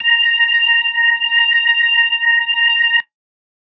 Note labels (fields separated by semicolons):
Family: organ; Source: electronic; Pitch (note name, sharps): A#5; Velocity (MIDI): 100